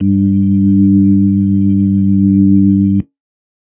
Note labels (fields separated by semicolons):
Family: organ; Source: electronic; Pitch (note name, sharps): G2; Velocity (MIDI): 75; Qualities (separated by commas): dark